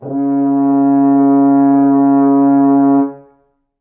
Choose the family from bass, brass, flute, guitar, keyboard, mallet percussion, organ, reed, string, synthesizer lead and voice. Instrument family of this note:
brass